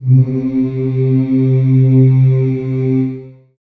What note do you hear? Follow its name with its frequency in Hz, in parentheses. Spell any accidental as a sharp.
C3 (130.8 Hz)